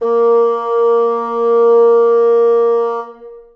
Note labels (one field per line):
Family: reed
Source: acoustic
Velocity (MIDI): 127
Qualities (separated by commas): long release, reverb